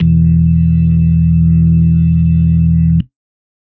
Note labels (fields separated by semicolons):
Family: organ; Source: electronic; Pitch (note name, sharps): E1; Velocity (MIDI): 127